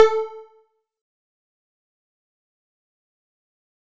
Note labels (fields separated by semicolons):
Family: bass; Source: synthesizer; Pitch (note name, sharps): A4; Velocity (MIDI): 127; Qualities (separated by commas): fast decay, percussive